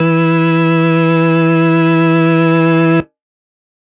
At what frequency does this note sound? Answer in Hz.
164.8 Hz